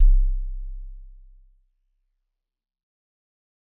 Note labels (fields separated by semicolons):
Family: mallet percussion; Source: acoustic; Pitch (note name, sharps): C1; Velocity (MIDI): 50; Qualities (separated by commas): dark, fast decay